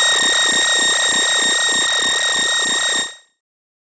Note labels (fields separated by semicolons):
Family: bass; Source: synthesizer; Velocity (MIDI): 127; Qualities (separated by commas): non-linear envelope